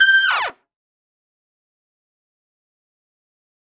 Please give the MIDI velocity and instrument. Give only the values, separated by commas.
25, acoustic brass instrument